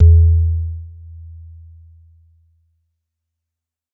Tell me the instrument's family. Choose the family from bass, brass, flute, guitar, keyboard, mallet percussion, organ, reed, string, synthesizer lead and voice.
mallet percussion